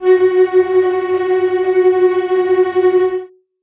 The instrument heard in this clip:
acoustic string instrument